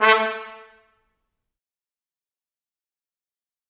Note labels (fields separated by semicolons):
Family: brass; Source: acoustic; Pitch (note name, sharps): A3; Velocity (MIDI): 127; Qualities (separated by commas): fast decay, percussive, reverb